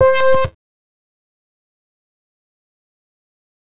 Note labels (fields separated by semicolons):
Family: bass; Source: synthesizer; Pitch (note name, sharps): C5; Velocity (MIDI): 75; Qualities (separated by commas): fast decay